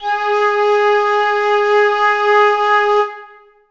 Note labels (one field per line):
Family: flute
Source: acoustic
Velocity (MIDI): 127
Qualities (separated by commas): reverb